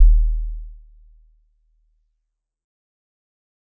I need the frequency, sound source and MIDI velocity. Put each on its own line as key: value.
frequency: 38.89 Hz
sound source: acoustic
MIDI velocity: 25